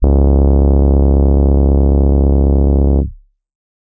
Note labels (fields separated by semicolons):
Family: keyboard; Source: electronic; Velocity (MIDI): 75